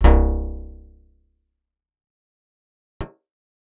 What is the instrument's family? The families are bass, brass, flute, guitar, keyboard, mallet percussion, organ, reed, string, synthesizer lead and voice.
guitar